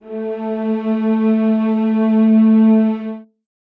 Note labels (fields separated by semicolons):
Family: string; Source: acoustic; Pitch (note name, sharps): A3; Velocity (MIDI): 50; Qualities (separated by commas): reverb